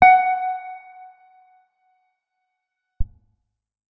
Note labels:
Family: guitar; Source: electronic; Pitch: F#5; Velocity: 25; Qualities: reverb

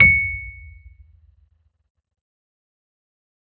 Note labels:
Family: keyboard; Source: electronic; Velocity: 100; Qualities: fast decay, percussive

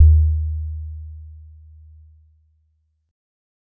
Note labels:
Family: mallet percussion; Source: acoustic; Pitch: D#2; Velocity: 25; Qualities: dark

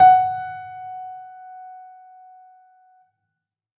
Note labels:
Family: keyboard; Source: acoustic; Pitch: F#5; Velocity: 100; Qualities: reverb

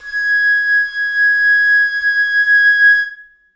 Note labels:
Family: flute; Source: acoustic; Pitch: G#6; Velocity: 25; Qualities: reverb

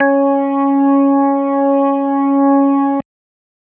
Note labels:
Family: organ; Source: electronic; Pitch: C#4; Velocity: 127

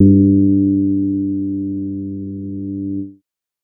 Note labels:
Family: bass; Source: synthesizer; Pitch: G2; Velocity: 127; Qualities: dark

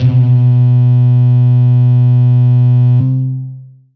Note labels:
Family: guitar; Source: electronic; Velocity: 25; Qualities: bright, distorted, long release

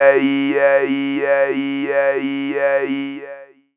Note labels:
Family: voice; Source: synthesizer; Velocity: 75; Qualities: long release, non-linear envelope, tempo-synced

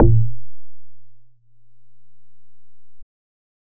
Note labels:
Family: bass; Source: synthesizer; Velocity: 25

